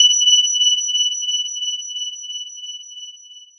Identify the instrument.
electronic mallet percussion instrument